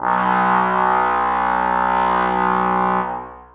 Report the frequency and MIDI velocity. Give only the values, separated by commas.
61.74 Hz, 75